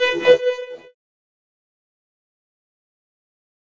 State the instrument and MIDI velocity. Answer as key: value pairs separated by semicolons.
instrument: electronic keyboard; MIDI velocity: 50